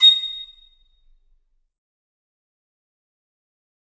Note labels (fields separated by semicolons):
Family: flute; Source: acoustic; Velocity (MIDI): 50; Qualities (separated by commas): bright, fast decay, percussive, reverb